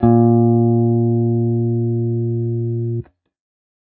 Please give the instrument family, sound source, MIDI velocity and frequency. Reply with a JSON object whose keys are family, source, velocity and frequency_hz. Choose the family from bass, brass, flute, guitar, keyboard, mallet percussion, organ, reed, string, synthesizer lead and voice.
{"family": "guitar", "source": "electronic", "velocity": 75, "frequency_hz": 116.5}